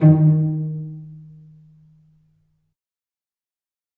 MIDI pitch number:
51